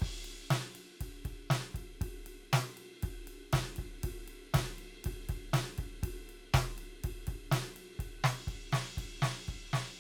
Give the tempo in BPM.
120 BPM